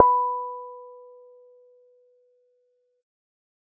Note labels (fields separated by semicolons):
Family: bass; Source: synthesizer; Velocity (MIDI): 25